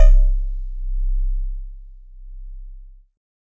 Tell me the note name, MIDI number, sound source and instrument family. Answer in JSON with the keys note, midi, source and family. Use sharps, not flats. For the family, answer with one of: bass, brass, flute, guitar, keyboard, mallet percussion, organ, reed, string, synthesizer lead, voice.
{"note": "C1", "midi": 24, "source": "electronic", "family": "keyboard"}